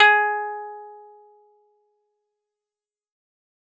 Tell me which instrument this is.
acoustic guitar